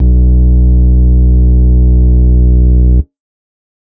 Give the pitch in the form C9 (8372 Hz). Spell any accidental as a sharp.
B1 (61.74 Hz)